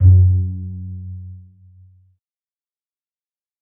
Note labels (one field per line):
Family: string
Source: acoustic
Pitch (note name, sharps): F#2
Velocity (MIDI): 50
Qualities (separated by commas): dark, fast decay, reverb